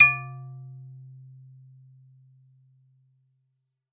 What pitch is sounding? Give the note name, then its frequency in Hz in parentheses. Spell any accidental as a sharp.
C3 (130.8 Hz)